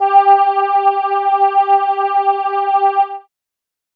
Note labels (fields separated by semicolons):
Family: keyboard; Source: synthesizer; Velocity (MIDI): 127